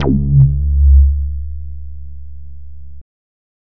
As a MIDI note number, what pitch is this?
37